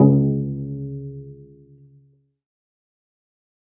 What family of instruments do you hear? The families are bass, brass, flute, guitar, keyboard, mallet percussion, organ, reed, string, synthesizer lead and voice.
string